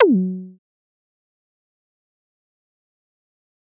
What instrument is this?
synthesizer bass